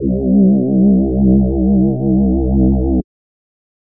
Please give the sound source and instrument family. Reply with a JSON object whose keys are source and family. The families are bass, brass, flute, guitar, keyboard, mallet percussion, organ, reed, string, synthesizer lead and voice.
{"source": "synthesizer", "family": "voice"}